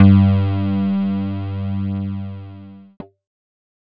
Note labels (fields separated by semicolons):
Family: keyboard; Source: electronic; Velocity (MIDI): 75; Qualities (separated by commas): distorted